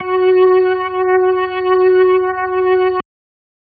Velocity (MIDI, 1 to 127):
50